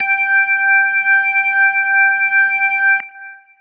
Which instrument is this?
electronic organ